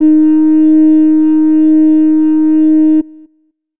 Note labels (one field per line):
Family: flute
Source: acoustic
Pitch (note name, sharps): D#4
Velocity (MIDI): 25